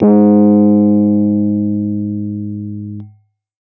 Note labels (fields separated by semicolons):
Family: keyboard; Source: electronic; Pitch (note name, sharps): G#2; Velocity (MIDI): 127; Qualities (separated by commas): dark